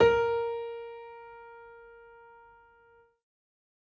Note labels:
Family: keyboard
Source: acoustic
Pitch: A#4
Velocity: 100

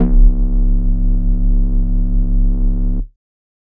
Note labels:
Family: flute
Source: synthesizer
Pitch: C#1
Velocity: 127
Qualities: distorted

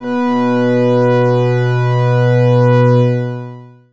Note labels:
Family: organ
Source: electronic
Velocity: 25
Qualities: distorted, long release

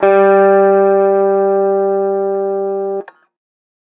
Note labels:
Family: guitar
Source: electronic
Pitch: G3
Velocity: 50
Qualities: distorted

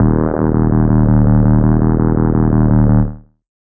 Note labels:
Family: bass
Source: synthesizer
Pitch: D#1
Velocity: 25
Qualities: distorted, tempo-synced

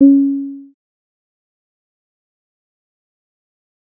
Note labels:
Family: bass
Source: synthesizer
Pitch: C#4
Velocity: 25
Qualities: dark, fast decay, percussive

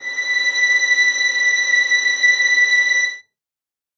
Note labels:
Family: string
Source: acoustic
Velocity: 100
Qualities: reverb

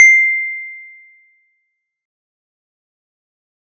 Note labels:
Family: mallet percussion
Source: acoustic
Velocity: 75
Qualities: fast decay

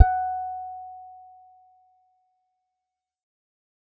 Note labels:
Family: guitar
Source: acoustic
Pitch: F#5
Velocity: 127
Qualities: fast decay

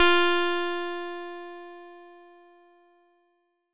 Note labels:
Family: bass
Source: synthesizer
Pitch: F4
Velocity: 100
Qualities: bright, distorted

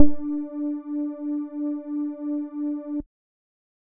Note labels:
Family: bass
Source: synthesizer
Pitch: D4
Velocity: 25

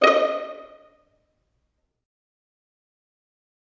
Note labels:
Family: string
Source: acoustic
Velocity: 100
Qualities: dark, fast decay, reverb

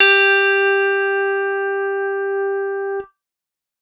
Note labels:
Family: guitar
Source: electronic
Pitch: G4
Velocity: 100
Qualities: reverb

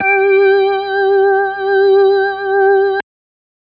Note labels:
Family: organ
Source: electronic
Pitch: G4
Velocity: 100

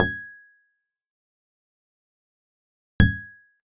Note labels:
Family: guitar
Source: acoustic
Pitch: G#6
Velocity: 25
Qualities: percussive

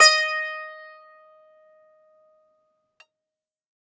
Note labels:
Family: guitar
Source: acoustic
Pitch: D#5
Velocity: 100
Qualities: bright, multiphonic, reverb

